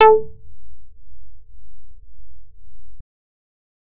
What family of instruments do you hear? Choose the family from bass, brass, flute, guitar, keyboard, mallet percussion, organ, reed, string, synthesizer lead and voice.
bass